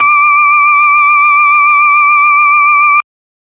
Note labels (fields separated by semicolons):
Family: organ; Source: electronic; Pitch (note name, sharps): D6; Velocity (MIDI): 127; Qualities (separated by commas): bright